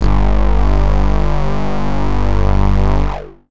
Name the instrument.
synthesizer bass